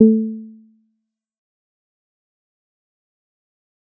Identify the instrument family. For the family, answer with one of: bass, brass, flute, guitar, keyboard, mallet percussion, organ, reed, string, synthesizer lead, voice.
bass